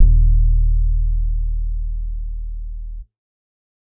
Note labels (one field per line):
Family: bass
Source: synthesizer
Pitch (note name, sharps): D#1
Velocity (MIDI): 25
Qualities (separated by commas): dark, reverb